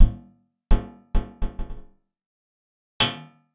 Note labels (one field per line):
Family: guitar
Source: acoustic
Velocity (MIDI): 50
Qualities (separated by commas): percussive, reverb